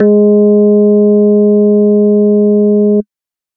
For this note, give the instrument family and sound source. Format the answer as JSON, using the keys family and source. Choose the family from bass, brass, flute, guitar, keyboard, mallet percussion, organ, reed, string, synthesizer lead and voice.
{"family": "organ", "source": "electronic"}